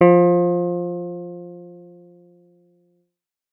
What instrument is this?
electronic guitar